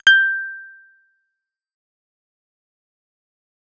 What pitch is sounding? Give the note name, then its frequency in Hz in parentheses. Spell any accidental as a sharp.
G6 (1568 Hz)